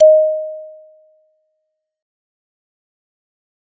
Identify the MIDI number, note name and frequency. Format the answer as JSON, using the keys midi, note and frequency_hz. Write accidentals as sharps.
{"midi": 75, "note": "D#5", "frequency_hz": 622.3}